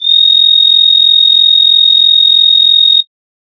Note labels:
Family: flute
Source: synthesizer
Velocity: 127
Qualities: bright

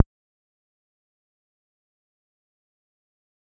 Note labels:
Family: bass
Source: synthesizer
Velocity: 25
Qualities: fast decay, percussive

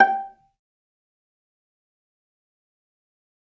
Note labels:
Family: string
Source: acoustic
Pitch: G5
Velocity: 50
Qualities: fast decay, percussive, reverb

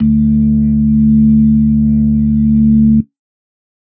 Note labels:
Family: organ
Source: electronic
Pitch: D2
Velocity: 50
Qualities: dark

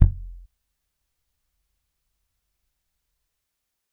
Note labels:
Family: bass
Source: electronic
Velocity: 25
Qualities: percussive

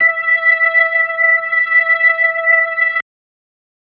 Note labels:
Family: organ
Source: electronic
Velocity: 75

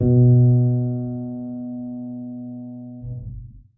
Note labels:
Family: keyboard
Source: acoustic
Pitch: B2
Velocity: 25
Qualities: dark, reverb

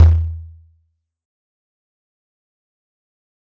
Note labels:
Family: mallet percussion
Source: acoustic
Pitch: E2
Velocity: 100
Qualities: fast decay, percussive

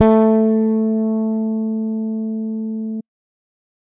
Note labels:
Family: bass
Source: electronic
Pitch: A3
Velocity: 127

